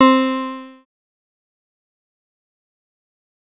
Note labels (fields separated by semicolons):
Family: synthesizer lead; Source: synthesizer; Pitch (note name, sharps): C4; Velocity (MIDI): 100; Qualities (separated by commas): distorted, fast decay